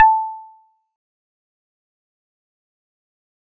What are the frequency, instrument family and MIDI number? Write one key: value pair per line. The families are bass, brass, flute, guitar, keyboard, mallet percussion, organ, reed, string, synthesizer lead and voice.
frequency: 880 Hz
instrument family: mallet percussion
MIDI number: 81